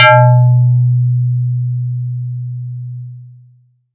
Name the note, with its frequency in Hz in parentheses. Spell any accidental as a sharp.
B2 (123.5 Hz)